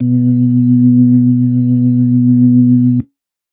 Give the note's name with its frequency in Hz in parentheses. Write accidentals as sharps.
B2 (123.5 Hz)